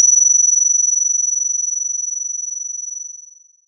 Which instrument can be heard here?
synthesizer guitar